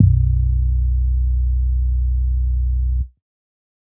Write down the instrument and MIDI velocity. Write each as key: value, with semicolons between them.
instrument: synthesizer bass; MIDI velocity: 25